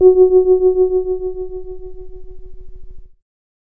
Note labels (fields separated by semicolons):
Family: keyboard; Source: electronic; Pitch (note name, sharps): F#4; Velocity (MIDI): 75; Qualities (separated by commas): dark